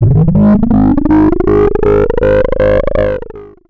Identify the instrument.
synthesizer bass